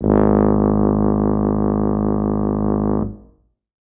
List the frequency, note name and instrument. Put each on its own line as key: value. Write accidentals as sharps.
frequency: 51.91 Hz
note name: G#1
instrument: acoustic brass instrument